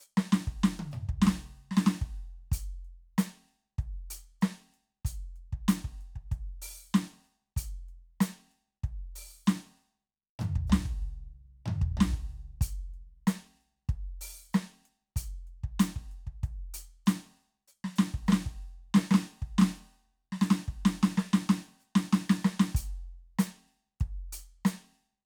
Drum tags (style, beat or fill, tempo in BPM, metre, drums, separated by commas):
funk, beat, 95 BPM, 4/4, closed hi-hat, open hi-hat, hi-hat pedal, snare, high tom, mid tom, floor tom, kick